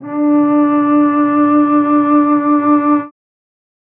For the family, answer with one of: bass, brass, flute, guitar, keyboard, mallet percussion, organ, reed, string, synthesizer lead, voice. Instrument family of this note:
string